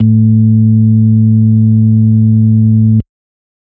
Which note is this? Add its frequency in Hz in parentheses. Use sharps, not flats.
A2 (110 Hz)